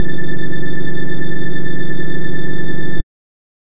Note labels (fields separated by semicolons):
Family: bass; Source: synthesizer; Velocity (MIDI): 75